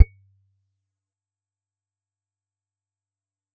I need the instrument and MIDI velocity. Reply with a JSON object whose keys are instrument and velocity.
{"instrument": "acoustic guitar", "velocity": 127}